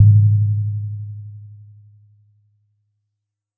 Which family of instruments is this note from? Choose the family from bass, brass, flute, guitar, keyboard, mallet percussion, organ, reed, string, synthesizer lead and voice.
mallet percussion